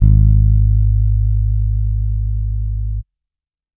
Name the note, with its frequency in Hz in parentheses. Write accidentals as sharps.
G#1 (51.91 Hz)